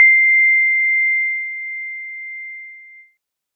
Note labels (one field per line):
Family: keyboard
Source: electronic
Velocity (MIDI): 100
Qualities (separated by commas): multiphonic